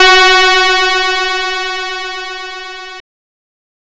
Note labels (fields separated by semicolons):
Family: guitar; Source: synthesizer; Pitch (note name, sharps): F#4; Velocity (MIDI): 75; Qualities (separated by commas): bright, distorted